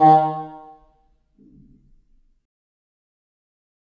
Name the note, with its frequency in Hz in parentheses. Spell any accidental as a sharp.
D#3 (155.6 Hz)